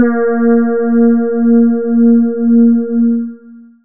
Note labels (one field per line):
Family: voice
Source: synthesizer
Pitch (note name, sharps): A#3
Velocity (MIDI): 75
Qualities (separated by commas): dark, long release